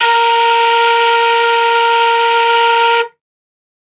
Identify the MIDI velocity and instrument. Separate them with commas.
100, acoustic flute